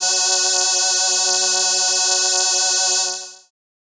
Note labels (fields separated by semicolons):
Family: keyboard; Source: synthesizer; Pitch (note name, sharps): F#3; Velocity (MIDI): 127; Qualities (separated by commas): bright